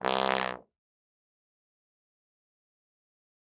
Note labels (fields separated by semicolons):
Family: brass; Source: acoustic; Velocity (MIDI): 75; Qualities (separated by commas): bright, fast decay, reverb